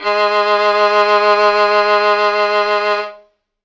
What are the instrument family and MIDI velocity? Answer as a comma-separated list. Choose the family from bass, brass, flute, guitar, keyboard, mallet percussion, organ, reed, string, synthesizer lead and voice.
string, 25